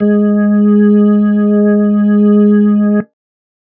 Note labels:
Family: organ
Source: electronic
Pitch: G#3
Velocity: 127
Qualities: dark

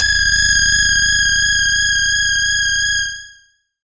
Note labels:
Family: bass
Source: synthesizer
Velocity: 100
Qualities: tempo-synced

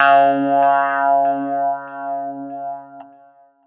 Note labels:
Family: keyboard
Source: electronic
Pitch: C#3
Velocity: 127

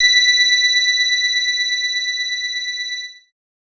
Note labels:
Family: bass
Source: synthesizer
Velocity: 100

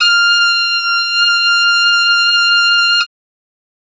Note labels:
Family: reed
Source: acoustic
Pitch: F6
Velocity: 25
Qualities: reverb

